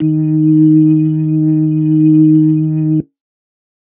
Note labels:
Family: organ; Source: electronic; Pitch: D#3; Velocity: 127; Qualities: dark

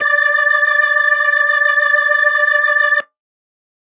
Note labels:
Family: organ; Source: electronic; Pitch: D5; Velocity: 50

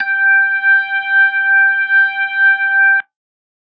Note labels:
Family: organ; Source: electronic; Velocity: 25

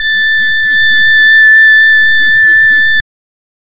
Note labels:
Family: reed; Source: synthesizer; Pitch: A6; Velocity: 75; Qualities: distorted, non-linear envelope

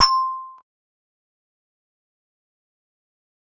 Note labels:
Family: mallet percussion; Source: acoustic; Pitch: C6; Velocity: 25; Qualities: fast decay, percussive

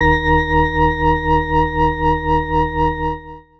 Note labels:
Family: organ; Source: electronic; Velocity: 25; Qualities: distorted

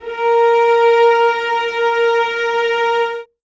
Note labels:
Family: string; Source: acoustic; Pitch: A#4; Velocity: 75; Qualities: reverb

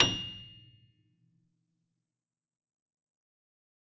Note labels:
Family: keyboard; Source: acoustic; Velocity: 127; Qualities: percussive, reverb

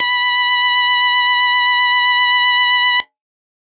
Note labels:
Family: organ; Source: electronic; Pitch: B5; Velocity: 75; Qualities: bright

